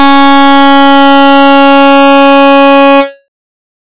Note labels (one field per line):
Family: bass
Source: synthesizer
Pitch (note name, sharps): C#4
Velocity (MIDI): 50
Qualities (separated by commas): bright, distorted